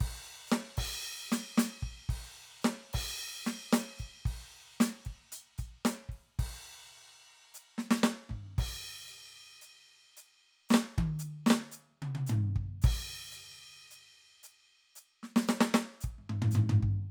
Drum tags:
rock, beat, 112 BPM, 4/4, crash, closed hi-hat, open hi-hat, hi-hat pedal, snare, high tom, mid tom, floor tom, kick

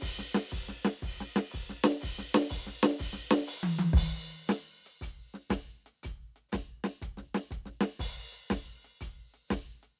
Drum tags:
rock, beat, 120 BPM, 4/4, crash, ride, closed hi-hat, hi-hat pedal, snare, high tom, kick

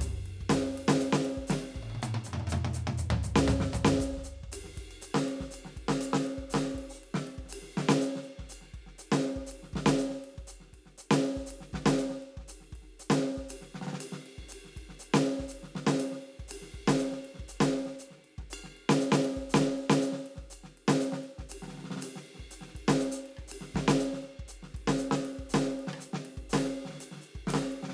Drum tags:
songo, beat, 120 BPM, 4/4, ride, ride bell, closed hi-hat, open hi-hat, hi-hat pedal, snare, cross-stick, high tom, mid tom, floor tom, kick

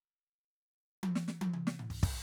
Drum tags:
rock, fill, 118 BPM, 4/4, crash, snare, high tom, mid tom, floor tom, kick

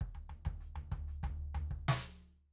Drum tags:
Brazilian baião, fill, 95 BPM, 4/4, snare, floor tom, kick

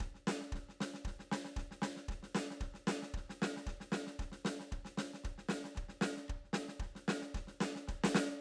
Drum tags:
country, beat, 114 BPM, 4/4, snare, cross-stick, kick

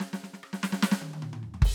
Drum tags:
rock, fill, 145 BPM, 4/4, crash, hi-hat pedal, snare, cross-stick, high tom, mid tom, floor tom, kick

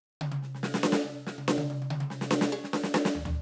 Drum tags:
hip-hop, fill, 70 BPM, 4/4, percussion, snare, high tom, floor tom

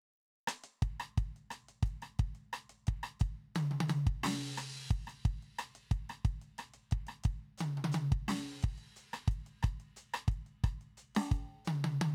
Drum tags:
chacarera, beat, 118 BPM, 4/4, crash, closed hi-hat, hi-hat pedal, snare, cross-stick, high tom, kick

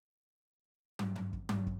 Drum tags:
Afro-Cuban bembé, fill, 122 BPM, 4/4, high tom, floor tom, kick

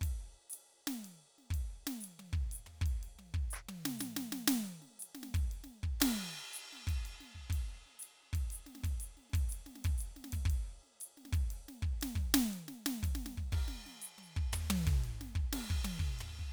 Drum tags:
jazz, beat, 120 BPM, 3/4, crash, ride, closed hi-hat, hi-hat pedal, percussion, snare, high tom, floor tom, kick

